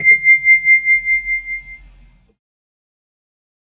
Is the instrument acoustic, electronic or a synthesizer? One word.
synthesizer